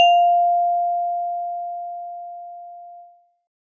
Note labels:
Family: mallet percussion; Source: acoustic; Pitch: F5; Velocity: 25

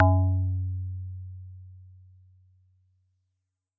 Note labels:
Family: guitar; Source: synthesizer; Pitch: F#2; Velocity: 100; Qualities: dark

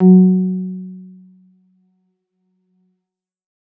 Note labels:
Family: keyboard; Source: electronic; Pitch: F#3; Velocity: 100; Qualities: dark

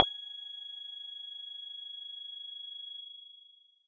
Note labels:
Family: mallet percussion; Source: electronic; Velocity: 75

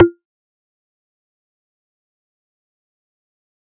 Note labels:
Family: mallet percussion; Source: acoustic; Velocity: 75; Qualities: fast decay, percussive

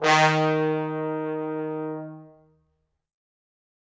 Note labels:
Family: brass; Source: acoustic; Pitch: D#3; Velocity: 100; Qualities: bright, reverb

